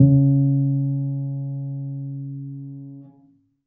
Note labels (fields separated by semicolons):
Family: keyboard; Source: acoustic; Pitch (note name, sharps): C#3; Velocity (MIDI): 25; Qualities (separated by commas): dark